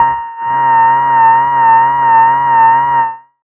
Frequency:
932.3 Hz